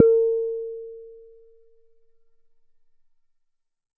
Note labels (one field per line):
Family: bass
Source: synthesizer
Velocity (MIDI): 50